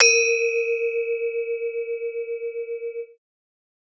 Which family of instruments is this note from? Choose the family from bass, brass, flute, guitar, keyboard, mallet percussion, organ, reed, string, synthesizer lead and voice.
mallet percussion